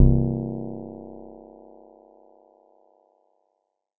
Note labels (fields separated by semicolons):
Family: keyboard; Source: electronic; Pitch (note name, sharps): C1; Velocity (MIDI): 25